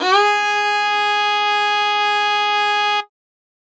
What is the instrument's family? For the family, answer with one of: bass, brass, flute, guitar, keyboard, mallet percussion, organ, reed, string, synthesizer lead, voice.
string